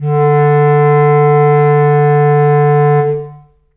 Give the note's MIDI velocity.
25